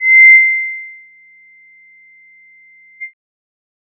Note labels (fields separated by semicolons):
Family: bass; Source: synthesizer; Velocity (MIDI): 100